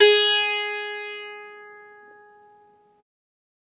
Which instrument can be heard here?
acoustic guitar